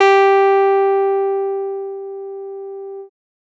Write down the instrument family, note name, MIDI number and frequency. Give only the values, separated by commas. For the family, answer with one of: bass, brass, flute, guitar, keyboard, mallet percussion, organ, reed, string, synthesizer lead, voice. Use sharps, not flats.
bass, G4, 67, 392 Hz